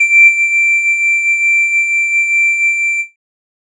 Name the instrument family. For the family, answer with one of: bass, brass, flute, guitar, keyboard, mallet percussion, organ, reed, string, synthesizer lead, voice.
flute